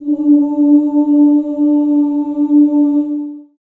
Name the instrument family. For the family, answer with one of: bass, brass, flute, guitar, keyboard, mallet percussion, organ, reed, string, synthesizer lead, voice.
voice